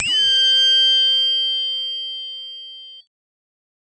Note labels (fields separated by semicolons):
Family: bass; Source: synthesizer; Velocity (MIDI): 50; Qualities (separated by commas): bright, distorted, multiphonic